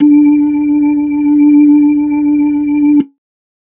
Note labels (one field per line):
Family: organ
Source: electronic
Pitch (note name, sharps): D4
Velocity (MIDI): 50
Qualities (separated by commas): dark